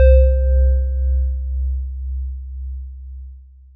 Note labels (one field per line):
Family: mallet percussion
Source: acoustic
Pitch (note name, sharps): C2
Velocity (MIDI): 25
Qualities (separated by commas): long release